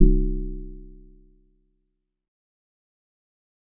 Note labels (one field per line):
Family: mallet percussion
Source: synthesizer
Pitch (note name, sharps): C1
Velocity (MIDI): 25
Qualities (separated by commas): fast decay, multiphonic